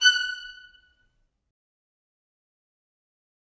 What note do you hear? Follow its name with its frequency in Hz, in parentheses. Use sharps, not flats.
F#6 (1480 Hz)